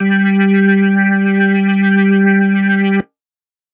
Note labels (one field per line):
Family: organ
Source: electronic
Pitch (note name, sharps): G3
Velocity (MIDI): 25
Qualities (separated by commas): distorted